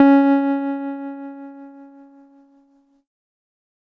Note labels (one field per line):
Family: keyboard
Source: electronic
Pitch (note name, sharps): C#4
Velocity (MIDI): 75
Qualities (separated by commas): distorted